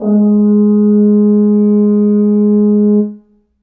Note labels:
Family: brass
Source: acoustic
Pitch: G#3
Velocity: 25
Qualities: dark, reverb

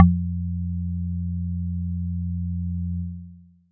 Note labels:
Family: mallet percussion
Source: acoustic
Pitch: F2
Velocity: 75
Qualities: dark

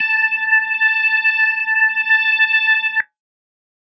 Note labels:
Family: organ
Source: electronic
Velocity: 50

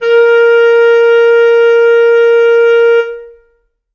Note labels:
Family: reed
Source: acoustic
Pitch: A#4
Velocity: 100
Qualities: reverb

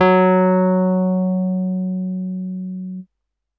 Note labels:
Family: keyboard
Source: electronic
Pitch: F#3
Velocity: 127

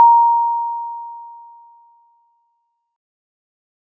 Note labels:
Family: mallet percussion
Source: acoustic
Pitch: A#5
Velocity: 25

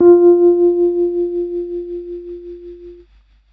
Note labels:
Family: keyboard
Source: electronic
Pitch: F4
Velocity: 50

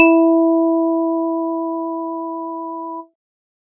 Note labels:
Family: organ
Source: electronic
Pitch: E4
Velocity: 127

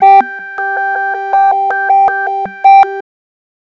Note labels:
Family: bass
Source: synthesizer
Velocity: 75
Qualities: tempo-synced

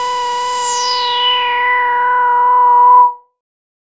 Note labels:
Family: bass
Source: synthesizer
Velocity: 50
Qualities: bright, distorted, non-linear envelope

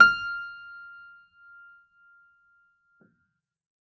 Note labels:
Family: keyboard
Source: acoustic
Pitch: F6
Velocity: 127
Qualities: percussive

